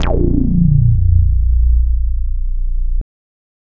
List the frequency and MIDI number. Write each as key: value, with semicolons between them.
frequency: 29.14 Hz; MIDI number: 22